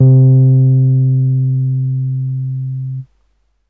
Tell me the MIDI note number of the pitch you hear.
48